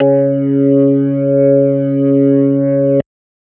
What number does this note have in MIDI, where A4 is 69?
49